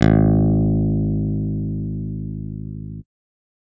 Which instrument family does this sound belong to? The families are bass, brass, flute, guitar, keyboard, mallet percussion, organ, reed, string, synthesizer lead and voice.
keyboard